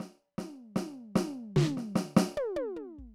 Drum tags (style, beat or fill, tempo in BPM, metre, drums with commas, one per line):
rock
fill
75 BPM
4/4
snare, high tom, mid tom, floor tom, kick